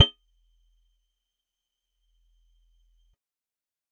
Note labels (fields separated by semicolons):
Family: guitar; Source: acoustic; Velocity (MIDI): 50; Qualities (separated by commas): percussive